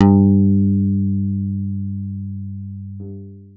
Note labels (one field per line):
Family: guitar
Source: electronic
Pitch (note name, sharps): G2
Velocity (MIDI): 127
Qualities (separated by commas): long release